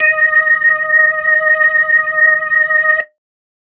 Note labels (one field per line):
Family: organ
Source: electronic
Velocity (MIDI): 75